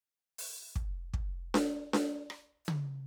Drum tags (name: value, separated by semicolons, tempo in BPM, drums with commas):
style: reggae; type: fill; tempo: 78 BPM; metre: 4/4; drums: ride, open hi-hat, hi-hat pedal, snare, cross-stick, high tom, kick